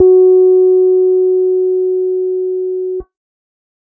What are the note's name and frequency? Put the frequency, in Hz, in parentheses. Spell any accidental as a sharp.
F#4 (370 Hz)